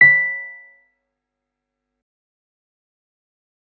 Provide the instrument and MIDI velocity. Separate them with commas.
electronic keyboard, 50